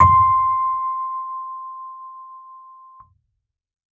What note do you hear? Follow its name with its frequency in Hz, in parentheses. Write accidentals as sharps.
C6 (1047 Hz)